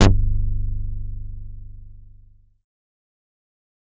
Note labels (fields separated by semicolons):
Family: bass; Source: synthesizer; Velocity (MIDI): 75; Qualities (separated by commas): distorted, fast decay